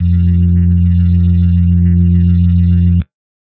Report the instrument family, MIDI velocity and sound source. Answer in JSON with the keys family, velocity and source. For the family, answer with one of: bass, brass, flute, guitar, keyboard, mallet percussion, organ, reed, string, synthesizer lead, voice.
{"family": "organ", "velocity": 75, "source": "electronic"}